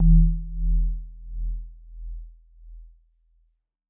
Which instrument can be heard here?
acoustic mallet percussion instrument